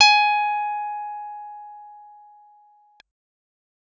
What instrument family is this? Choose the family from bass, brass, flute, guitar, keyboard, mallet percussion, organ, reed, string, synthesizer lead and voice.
keyboard